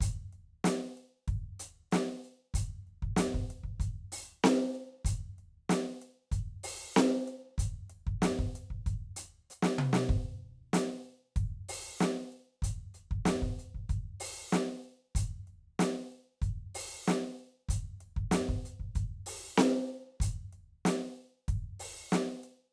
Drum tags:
funk, beat, 95 BPM, 4/4, closed hi-hat, open hi-hat, hi-hat pedal, snare, high tom, kick

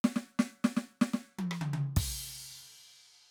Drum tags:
rock, beat, 120 BPM, 4/4, crash, ride, percussion, snare, high tom, mid tom, kick

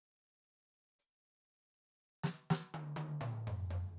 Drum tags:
rock, fill, 60 BPM, 4/4, hi-hat pedal, snare, high tom, mid tom, floor tom

